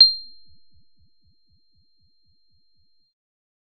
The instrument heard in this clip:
synthesizer bass